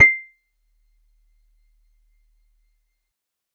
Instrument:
acoustic guitar